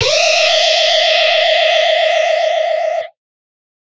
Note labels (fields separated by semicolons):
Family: guitar; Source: electronic; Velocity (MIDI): 127; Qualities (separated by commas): bright, distorted